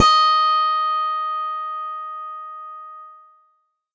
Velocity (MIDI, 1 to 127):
25